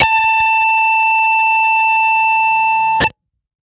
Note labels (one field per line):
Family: guitar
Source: electronic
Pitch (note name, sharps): A5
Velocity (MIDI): 75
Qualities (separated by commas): distorted